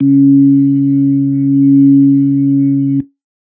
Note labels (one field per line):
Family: organ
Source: electronic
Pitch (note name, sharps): C#3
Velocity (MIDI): 127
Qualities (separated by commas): dark